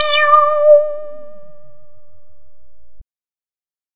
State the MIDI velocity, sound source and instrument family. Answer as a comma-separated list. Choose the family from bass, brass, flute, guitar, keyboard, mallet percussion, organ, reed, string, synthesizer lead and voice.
100, synthesizer, bass